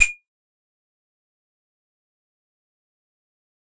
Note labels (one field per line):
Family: keyboard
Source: acoustic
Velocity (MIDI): 75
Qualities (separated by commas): fast decay, percussive